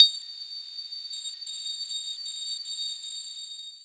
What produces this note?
acoustic mallet percussion instrument